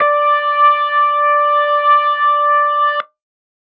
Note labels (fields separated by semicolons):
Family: organ; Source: electronic; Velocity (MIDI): 25